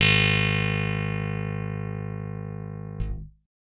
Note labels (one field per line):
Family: guitar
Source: electronic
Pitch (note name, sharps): G#1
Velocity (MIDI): 127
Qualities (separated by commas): reverb